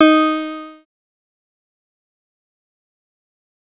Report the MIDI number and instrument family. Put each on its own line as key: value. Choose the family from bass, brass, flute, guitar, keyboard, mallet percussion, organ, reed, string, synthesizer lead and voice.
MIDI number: 63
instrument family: synthesizer lead